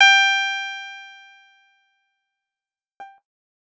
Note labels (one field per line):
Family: guitar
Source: electronic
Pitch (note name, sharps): G5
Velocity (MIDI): 100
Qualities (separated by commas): bright, fast decay